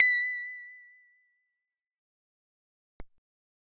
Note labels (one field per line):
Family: bass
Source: synthesizer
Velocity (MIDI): 75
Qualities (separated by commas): fast decay